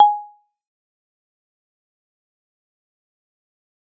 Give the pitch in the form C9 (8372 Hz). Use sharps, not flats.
G#5 (830.6 Hz)